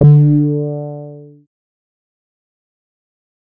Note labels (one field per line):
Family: bass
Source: synthesizer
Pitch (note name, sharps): D3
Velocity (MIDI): 25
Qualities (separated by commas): distorted, fast decay